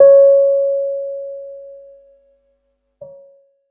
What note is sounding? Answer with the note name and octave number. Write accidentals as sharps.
C#5